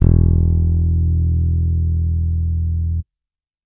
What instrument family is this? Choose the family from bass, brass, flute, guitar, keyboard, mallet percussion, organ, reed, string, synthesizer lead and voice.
bass